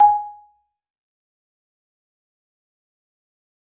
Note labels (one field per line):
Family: mallet percussion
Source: acoustic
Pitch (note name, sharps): G#5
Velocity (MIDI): 127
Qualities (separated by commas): fast decay, percussive, reverb